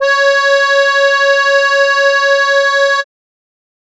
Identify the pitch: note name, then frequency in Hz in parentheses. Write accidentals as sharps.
C#5 (554.4 Hz)